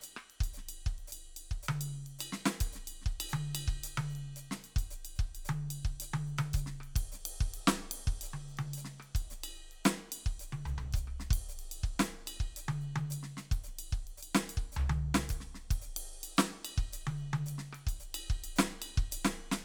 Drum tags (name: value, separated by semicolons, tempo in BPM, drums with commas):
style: Afro-Cuban rumba; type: beat; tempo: 110 BPM; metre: 4/4; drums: ride, ride bell, hi-hat pedal, snare, cross-stick, high tom, floor tom, kick